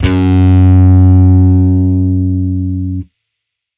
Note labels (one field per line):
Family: bass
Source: electronic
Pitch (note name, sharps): F#2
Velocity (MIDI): 127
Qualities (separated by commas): distorted